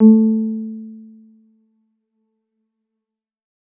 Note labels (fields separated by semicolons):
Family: keyboard; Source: electronic; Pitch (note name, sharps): A3; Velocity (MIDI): 75; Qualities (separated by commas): dark